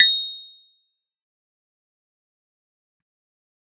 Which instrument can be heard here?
electronic keyboard